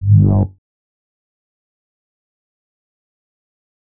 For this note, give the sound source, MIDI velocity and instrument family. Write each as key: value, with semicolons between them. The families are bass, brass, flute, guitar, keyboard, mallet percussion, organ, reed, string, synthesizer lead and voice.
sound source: synthesizer; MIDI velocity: 25; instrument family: bass